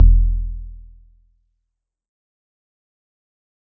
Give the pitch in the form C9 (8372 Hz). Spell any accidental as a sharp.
E1 (41.2 Hz)